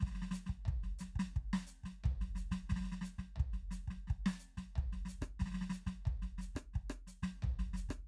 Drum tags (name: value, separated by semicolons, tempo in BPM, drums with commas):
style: samba; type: beat; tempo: 89 BPM; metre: 4/4; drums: hi-hat pedal, snare, cross-stick, floor tom, kick